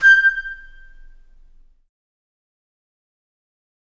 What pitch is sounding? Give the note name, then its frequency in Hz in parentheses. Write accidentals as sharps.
G6 (1568 Hz)